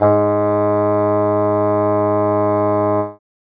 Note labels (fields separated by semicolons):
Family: reed; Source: acoustic; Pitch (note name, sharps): G#2; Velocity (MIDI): 75